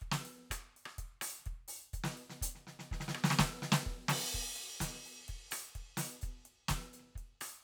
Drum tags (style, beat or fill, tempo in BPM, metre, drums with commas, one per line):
reggae
beat
126 BPM
4/4
crash, closed hi-hat, open hi-hat, hi-hat pedal, snare, cross-stick, kick